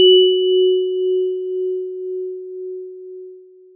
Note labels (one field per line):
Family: mallet percussion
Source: acoustic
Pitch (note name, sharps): F#4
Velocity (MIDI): 50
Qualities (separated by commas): long release